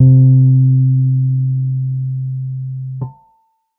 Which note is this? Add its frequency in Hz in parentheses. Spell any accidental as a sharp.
C3 (130.8 Hz)